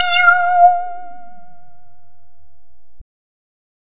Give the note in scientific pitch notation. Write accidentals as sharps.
F5